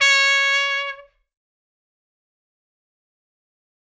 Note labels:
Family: brass; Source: acoustic; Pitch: C#5; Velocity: 50; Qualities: bright, fast decay

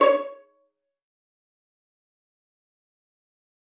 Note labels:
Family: string; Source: acoustic; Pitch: C#5; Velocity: 127; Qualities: fast decay, percussive, reverb

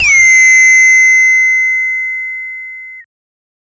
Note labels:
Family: bass; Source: synthesizer; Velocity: 127; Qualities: bright, distorted, multiphonic

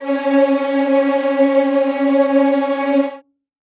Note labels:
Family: string; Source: acoustic; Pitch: C#4; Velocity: 50; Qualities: bright, non-linear envelope, reverb

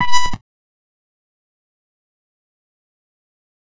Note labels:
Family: bass; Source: synthesizer; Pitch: B5; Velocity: 100; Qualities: fast decay, percussive

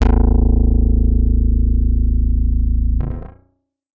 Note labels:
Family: guitar; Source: electronic; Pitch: A0; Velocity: 127

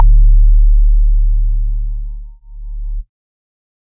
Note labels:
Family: organ; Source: electronic; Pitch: D1; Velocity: 100; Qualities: dark

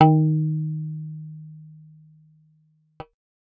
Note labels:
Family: bass; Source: synthesizer; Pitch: D#3; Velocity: 100

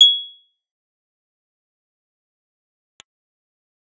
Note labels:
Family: bass; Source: synthesizer; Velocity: 127; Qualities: bright, fast decay, percussive

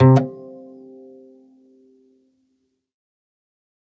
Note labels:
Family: string; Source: acoustic; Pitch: C3; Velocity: 75; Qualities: percussive, reverb

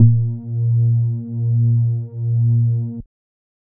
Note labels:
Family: bass; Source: synthesizer; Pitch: A#2; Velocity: 25

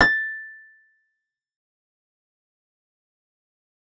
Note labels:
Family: keyboard; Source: synthesizer; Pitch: A6; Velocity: 127; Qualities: fast decay, percussive

